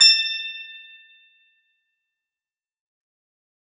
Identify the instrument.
acoustic guitar